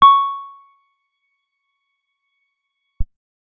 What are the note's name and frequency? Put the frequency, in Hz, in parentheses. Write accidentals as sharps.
C#6 (1109 Hz)